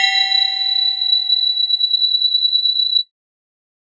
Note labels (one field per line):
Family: mallet percussion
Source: electronic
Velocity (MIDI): 100